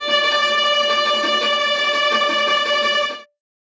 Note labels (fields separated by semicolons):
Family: string; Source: acoustic; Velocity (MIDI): 100; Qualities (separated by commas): bright, non-linear envelope, reverb